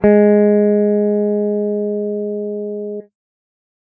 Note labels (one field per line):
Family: guitar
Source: electronic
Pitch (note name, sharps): G#3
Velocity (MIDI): 75